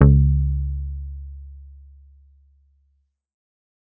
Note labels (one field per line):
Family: guitar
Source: electronic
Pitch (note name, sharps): C#2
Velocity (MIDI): 25